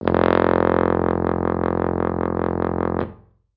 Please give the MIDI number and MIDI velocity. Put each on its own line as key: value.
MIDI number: 29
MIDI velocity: 127